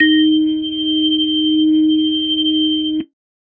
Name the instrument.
electronic organ